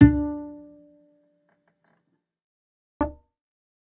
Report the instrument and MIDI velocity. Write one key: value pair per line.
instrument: acoustic bass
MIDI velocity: 50